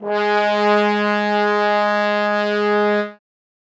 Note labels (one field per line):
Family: brass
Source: acoustic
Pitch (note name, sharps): G#3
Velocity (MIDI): 100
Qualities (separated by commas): bright, reverb